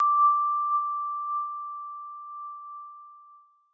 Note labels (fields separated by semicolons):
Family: keyboard; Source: electronic; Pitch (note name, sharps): D6; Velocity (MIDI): 127; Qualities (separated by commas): bright